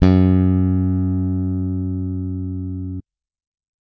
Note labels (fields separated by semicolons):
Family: bass; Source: electronic; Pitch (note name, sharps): F#2; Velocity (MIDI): 127